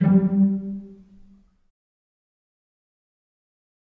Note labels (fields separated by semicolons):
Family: string; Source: acoustic; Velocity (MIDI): 75; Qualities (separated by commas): dark, fast decay, reverb